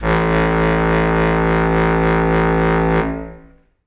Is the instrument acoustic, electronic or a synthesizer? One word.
acoustic